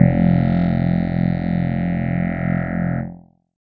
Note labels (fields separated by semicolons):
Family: keyboard; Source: electronic; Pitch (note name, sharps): F1; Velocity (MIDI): 75; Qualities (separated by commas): distorted, multiphonic